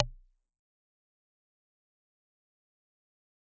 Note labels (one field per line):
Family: mallet percussion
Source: acoustic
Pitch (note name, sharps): B0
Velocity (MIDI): 127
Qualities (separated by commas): fast decay, percussive